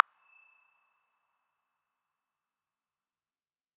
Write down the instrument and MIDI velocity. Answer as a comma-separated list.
electronic mallet percussion instrument, 50